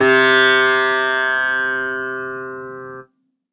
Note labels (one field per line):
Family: guitar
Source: acoustic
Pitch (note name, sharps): C3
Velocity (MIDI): 75